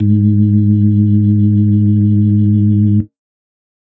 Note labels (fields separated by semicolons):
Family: organ; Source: electronic; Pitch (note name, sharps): G#2; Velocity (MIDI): 25; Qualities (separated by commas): reverb